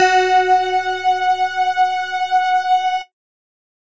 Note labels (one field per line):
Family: mallet percussion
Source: electronic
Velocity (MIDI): 50